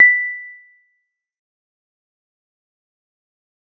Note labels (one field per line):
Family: mallet percussion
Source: acoustic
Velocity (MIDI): 25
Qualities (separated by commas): fast decay, percussive